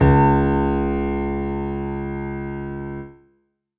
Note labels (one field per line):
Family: keyboard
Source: acoustic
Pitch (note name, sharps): C#2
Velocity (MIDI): 100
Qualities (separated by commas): reverb